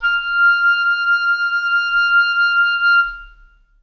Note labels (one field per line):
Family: reed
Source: acoustic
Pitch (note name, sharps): F6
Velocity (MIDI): 25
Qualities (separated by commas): long release, reverb